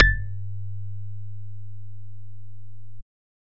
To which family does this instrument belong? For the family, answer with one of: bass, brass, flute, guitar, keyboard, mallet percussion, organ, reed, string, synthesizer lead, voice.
bass